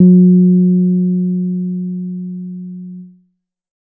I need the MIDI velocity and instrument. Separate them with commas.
25, synthesizer bass